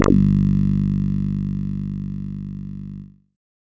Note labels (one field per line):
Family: bass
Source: synthesizer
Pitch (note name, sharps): G1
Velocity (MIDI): 100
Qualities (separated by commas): distorted